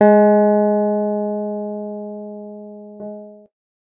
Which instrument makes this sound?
electronic guitar